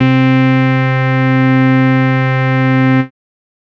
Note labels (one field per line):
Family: bass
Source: synthesizer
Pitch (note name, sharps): C3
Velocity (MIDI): 25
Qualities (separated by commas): bright, distorted